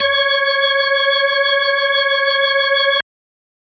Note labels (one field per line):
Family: organ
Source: electronic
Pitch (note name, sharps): C#5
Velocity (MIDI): 75